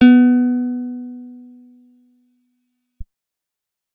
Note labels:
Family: guitar; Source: acoustic; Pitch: B3; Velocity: 50

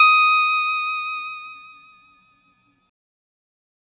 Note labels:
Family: keyboard; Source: synthesizer; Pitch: D#6; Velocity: 50; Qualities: bright

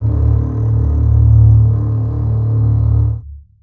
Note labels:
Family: string; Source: acoustic; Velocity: 75; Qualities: long release, reverb

